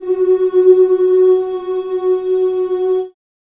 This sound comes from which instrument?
acoustic voice